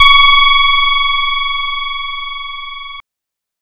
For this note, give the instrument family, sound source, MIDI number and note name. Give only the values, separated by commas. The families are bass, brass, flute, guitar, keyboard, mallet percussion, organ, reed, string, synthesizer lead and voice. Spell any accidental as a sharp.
guitar, synthesizer, 85, C#6